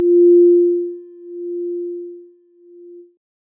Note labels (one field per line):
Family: keyboard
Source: electronic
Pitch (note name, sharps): F4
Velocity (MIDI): 127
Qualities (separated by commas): multiphonic